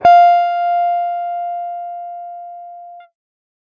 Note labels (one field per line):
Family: guitar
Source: electronic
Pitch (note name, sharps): F5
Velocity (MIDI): 50